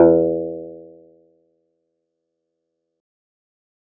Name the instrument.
synthesizer guitar